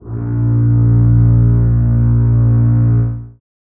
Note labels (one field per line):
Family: string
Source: acoustic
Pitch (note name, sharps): A#1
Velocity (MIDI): 25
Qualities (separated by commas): dark, reverb